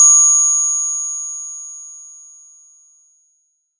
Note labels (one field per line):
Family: mallet percussion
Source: acoustic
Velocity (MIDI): 25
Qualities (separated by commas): bright